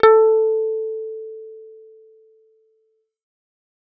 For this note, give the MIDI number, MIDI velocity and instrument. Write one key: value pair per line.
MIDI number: 69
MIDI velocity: 50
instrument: synthesizer bass